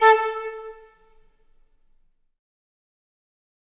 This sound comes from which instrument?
acoustic flute